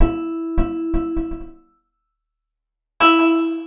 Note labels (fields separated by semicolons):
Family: guitar; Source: acoustic; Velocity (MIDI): 50; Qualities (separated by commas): percussive, reverb